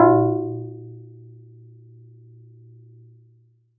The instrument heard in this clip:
acoustic mallet percussion instrument